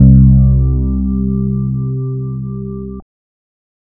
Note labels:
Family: bass; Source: synthesizer; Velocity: 25; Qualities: distorted, multiphonic

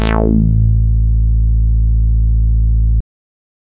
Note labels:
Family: bass; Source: synthesizer; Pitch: A1; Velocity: 75; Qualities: distorted

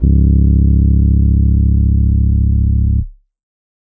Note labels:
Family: keyboard; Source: electronic; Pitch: C#1; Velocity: 75

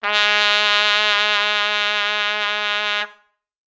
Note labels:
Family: brass; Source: acoustic; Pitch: G#3; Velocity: 127

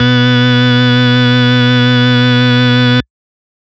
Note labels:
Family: organ; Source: electronic; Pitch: B2; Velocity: 100; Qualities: distorted

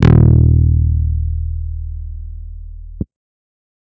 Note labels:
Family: guitar; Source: electronic; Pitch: D#1; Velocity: 50; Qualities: bright, distorted

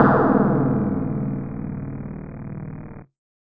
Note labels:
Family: mallet percussion; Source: electronic; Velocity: 50

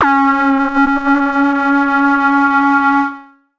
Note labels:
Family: synthesizer lead; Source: synthesizer; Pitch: C#4; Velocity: 75; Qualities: distorted, multiphonic, non-linear envelope

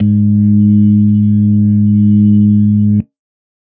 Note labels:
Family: organ; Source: electronic; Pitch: G#2; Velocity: 100

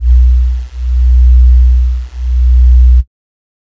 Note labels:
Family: flute; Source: synthesizer; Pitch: B1; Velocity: 75; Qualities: dark

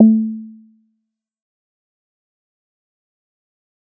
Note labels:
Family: bass; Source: synthesizer; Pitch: A3; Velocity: 75; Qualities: dark, fast decay, percussive

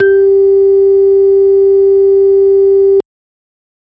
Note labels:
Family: organ; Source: electronic; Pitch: G4; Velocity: 127

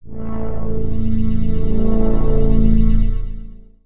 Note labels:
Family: synthesizer lead; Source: synthesizer; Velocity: 25; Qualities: long release, non-linear envelope

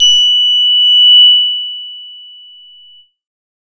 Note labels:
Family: bass; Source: synthesizer; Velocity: 127; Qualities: bright, distorted

